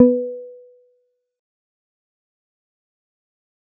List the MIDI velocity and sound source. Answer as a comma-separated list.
25, synthesizer